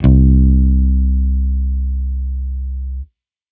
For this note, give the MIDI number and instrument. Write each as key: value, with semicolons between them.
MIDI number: 36; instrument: electronic bass